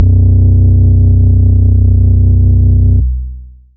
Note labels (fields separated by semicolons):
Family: bass; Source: synthesizer; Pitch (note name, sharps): B0; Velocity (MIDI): 100; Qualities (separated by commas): long release, multiphonic